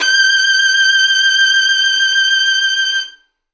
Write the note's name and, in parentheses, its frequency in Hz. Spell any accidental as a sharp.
G6 (1568 Hz)